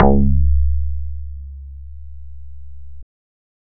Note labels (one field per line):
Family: bass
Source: synthesizer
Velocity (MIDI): 50